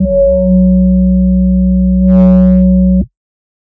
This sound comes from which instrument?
synthesizer bass